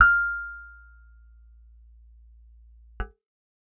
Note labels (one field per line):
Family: guitar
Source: acoustic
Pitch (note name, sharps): F6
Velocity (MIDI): 127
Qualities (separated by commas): percussive